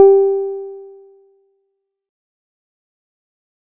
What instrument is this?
synthesizer guitar